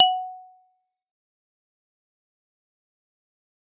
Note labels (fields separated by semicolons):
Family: mallet percussion; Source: acoustic; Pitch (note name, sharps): F#5; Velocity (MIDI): 75; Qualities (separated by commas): fast decay, percussive